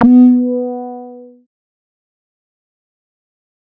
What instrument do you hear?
synthesizer bass